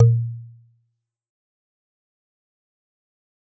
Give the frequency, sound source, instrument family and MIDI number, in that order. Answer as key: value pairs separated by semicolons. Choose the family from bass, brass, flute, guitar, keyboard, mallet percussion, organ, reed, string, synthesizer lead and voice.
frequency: 116.5 Hz; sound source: acoustic; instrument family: mallet percussion; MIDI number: 46